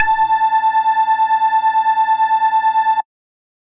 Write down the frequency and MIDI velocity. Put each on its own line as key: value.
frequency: 880 Hz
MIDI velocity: 100